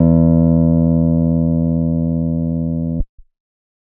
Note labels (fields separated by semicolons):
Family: keyboard; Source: electronic; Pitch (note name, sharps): E2; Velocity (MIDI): 75